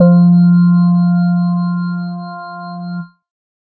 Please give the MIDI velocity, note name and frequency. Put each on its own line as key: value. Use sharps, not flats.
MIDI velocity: 100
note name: F3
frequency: 174.6 Hz